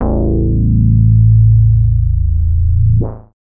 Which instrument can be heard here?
synthesizer bass